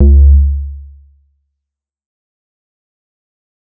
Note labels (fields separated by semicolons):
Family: bass; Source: synthesizer; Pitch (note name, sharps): C#2; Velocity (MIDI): 100; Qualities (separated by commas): dark, fast decay